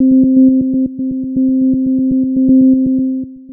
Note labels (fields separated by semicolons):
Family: synthesizer lead; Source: synthesizer; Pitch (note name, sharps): C4; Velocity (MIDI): 127; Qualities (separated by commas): dark, long release, tempo-synced